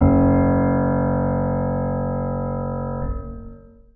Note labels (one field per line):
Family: organ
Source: electronic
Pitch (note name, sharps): F#1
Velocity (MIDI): 50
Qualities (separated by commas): long release, reverb